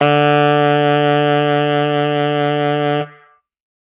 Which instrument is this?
acoustic reed instrument